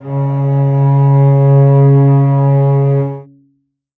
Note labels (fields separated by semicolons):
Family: string; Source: acoustic; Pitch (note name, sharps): C#3; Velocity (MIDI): 25; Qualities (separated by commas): reverb